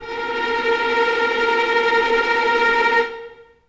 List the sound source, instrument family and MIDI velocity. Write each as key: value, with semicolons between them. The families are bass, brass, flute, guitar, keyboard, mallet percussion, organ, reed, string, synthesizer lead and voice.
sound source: acoustic; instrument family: string; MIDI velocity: 25